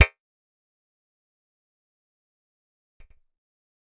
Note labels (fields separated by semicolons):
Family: bass; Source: synthesizer; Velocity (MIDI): 127; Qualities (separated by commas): fast decay, percussive